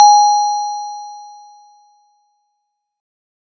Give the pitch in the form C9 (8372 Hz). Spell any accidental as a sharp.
G#5 (830.6 Hz)